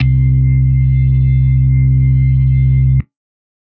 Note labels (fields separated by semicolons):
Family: organ; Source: electronic; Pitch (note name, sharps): C2; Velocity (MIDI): 25; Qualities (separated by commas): dark